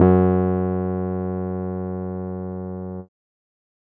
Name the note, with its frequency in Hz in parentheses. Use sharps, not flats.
F#2 (92.5 Hz)